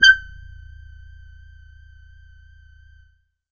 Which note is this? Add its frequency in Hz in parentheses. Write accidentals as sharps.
G6 (1568 Hz)